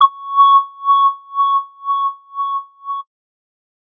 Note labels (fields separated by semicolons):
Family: bass; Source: synthesizer; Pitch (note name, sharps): C#6; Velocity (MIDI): 75; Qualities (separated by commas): distorted